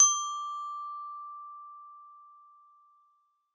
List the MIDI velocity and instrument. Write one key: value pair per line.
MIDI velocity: 75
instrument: acoustic mallet percussion instrument